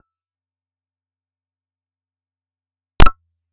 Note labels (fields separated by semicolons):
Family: bass; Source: synthesizer; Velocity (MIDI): 25; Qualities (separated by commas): reverb